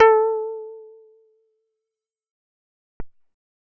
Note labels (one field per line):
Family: bass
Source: synthesizer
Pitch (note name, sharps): A4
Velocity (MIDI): 50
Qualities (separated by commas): fast decay